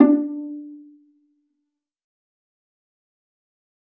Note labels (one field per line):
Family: string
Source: acoustic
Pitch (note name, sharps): D4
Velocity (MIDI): 127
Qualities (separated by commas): dark, fast decay, reverb